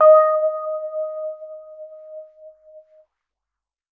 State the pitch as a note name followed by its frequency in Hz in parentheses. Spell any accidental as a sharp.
D#5 (622.3 Hz)